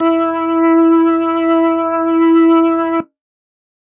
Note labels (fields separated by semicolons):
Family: organ; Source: electronic; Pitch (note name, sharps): E4; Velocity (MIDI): 127; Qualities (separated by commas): distorted